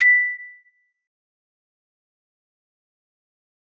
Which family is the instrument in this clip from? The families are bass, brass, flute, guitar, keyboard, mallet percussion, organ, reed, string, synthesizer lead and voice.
mallet percussion